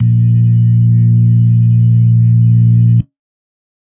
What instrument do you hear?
electronic organ